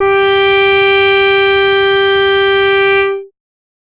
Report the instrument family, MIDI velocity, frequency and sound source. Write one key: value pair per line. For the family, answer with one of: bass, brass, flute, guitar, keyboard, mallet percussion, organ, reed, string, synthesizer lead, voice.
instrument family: bass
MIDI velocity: 25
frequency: 392 Hz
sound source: synthesizer